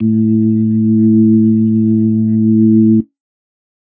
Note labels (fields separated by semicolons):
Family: organ; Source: electronic; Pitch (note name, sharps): A2; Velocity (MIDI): 75; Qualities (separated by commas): dark